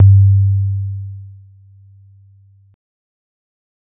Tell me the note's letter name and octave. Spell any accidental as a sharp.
G2